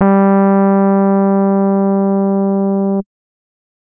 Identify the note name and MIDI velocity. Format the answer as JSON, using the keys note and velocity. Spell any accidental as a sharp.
{"note": "G3", "velocity": 127}